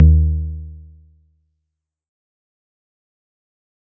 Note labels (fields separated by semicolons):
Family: guitar; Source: synthesizer; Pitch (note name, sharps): D#2; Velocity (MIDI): 127; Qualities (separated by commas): dark, fast decay